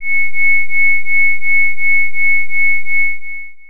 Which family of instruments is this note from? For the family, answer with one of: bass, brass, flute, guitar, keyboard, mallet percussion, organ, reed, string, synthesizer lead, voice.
organ